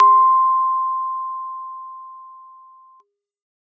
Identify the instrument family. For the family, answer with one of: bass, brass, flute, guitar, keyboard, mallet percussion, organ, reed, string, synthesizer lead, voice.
keyboard